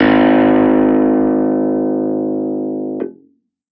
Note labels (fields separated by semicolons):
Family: keyboard; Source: electronic; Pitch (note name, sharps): G#1; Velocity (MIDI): 100; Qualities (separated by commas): distorted